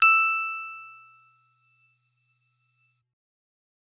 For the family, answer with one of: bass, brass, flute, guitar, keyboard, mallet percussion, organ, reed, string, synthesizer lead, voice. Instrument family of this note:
guitar